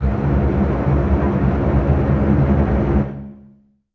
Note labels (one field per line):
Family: string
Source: acoustic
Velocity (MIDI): 100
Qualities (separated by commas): long release, non-linear envelope, reverb